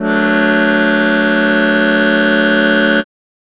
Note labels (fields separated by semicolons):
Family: keyboard; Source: acoustic; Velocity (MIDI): 25